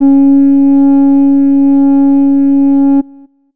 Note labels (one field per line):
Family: flute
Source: acoustic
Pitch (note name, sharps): C#4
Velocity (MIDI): 75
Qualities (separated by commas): dark